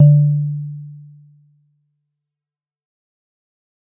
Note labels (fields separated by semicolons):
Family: mallet percussion; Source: acoustic; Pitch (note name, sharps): D3; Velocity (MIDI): 127; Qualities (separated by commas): dark, fast decay